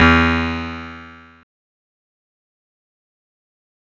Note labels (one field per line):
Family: guitar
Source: electronic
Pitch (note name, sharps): E2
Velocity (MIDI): 100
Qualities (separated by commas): bright, distorted, fast decay